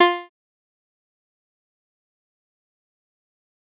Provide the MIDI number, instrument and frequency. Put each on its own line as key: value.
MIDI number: 65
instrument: synthesizer bass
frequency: 349.2 Hz